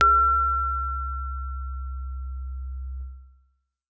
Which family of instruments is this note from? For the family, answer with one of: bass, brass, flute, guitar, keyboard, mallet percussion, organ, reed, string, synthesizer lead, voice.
keyboard